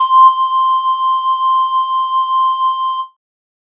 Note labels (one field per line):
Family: flute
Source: synthesizer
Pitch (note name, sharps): C6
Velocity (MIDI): 100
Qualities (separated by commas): distorted